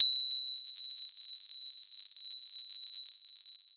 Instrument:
electronic guitar